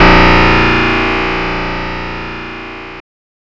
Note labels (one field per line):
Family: guitar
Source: synthesizer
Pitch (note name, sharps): A#0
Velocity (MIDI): 75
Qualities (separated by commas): bright, distorted